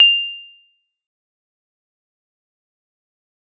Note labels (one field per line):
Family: mallet percussion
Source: acoustic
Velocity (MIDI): 127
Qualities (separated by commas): bright, fast decay, percussive